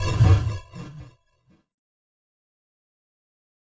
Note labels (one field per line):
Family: keyboard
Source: electronic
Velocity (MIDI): 25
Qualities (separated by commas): fast decay, non-linear envelope